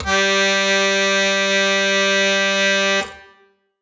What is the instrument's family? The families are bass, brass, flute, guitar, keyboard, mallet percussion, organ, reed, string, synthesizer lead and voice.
reed